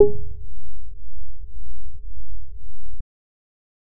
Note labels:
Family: bass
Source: synthesizer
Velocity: 25

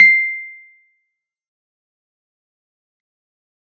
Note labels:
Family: keyboard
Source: electronic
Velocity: 100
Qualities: fast decay, percussive

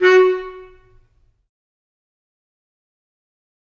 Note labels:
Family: reed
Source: acoustic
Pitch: F#4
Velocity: 75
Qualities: fast decay, percussive, reverb

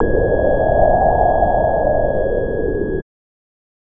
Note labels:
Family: bass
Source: synthesizer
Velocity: 100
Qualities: distorted

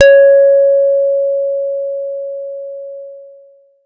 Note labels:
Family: guitar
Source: electronic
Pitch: C#5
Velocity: 127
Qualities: long release

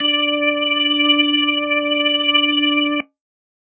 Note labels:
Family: organ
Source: electronic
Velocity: 25

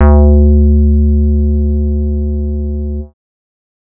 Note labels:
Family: bass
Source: synthesizer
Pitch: D2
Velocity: 75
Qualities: dark

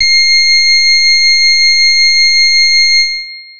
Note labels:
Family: keyboard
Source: electronic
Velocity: 25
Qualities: bright, distorted, long release

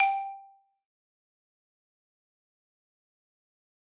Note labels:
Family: mallet percussion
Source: acoustic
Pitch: G5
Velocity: 100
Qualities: fast decay, percussive, reverb

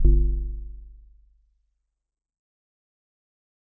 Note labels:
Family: mallet percussion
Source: acoustic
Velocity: 100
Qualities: dark, fast decay, multiphonic

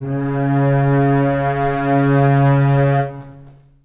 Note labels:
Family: string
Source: acoustic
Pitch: C#3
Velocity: 50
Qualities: long release, reverb

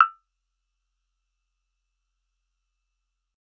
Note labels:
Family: bass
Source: synthesizer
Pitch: E6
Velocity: 75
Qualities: percussive

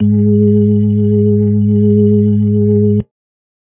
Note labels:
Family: organ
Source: electronic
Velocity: 100

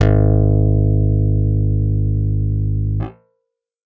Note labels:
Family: guitar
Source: electronic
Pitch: G#1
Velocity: 127

